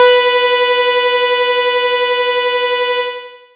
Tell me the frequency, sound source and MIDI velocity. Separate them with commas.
493.9 Hz, synthesizer, 75